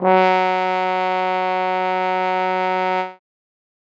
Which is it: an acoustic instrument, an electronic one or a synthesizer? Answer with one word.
acoustic